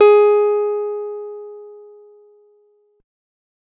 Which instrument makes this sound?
acoustic guitar